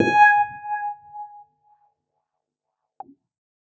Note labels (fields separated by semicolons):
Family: keyboard; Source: electronic; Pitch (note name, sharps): G#5; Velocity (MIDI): 75; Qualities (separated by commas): fast decay